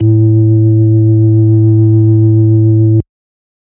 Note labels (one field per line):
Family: organ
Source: electronic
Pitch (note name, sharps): A2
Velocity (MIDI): 50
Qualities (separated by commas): distorted